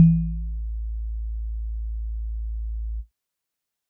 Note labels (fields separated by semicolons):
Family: keyboard; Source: electronic; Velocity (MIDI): 50